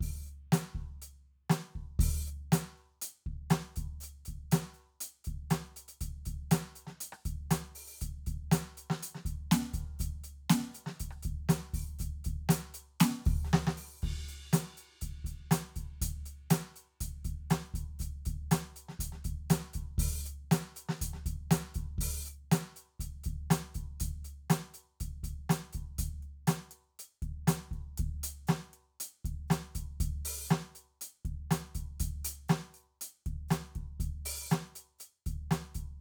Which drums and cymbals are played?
crash, closed hi-hat, open hi-hat, hi-hat pedal, snare, cross-stick and kick